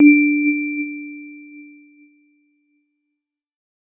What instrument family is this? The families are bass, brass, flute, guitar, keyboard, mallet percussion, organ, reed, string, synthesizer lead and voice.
keyboard